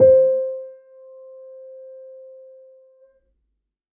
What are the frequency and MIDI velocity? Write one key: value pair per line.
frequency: 523.3 Hz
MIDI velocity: 25